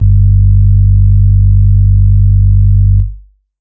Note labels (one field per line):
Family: organ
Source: electronic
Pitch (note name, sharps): G1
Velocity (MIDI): 25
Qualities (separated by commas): dark